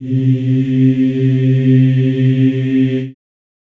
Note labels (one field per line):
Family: voice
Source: acoustic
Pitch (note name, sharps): C3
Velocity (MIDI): 50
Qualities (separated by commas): reverb